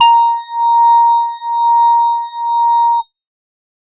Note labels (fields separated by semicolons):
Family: organ; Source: electronic; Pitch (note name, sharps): A#5; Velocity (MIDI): 75